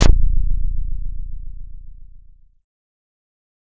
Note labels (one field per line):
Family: bass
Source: synthesizer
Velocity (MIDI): 75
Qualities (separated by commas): distorted